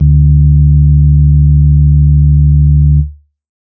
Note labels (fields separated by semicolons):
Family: organ; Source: electronic; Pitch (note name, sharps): D2; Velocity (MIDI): 25; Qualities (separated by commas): dark